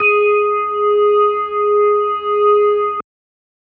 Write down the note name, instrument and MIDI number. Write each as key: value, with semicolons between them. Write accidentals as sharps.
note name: G#4; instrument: electronic organ; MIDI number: 68